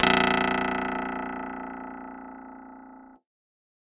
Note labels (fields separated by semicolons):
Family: guitar; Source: acoustic; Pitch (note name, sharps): A#0; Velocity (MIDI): 75; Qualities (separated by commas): bright